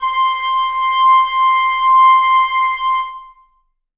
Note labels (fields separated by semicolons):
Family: reed; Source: acoustic; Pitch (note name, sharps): C6; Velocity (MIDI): 25; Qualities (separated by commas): reverb